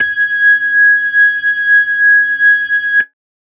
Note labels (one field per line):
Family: keyboard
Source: electronic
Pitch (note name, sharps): G#6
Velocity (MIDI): 100